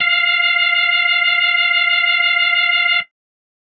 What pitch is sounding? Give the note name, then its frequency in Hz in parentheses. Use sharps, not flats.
F5 (698.5 Hz)